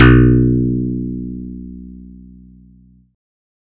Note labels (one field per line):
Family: bass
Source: synthesizer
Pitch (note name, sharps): B1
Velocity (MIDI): 75